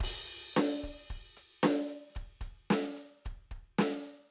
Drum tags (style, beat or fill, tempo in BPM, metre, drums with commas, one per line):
rock
beat
112 BPM
4/4
crash, closed hi-hat, hi-hat pedal, snare, kick